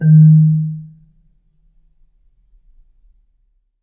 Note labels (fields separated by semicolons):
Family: mallet percussion; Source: acoustic; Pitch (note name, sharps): D#3; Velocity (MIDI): 25; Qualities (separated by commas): dark, reverb